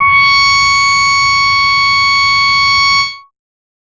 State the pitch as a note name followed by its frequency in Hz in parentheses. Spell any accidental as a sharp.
C#6 (1109 Hz)